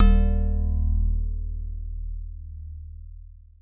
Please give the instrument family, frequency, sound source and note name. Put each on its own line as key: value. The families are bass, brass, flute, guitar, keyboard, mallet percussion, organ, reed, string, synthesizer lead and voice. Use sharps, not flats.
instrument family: mallet percussion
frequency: 38.89 Hz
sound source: acoustic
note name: D#1